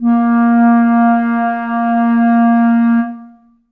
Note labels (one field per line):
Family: reed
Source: acoustic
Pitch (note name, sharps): A#3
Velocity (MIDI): 100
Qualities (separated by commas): dark, reverb